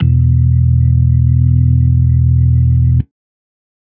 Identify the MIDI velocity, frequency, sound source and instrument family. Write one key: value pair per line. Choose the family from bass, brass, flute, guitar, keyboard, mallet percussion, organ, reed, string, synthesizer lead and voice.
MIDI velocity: 75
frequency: 41.2 Hz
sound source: electronic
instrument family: organ